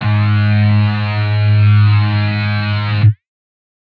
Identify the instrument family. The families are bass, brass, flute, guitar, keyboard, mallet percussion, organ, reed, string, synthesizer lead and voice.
guitar